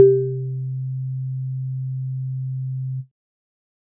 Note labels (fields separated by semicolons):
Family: keyboard; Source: electronic; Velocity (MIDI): 50